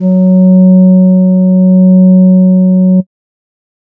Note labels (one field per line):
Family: flute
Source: synthesizer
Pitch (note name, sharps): F#3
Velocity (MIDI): 50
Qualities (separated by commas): dark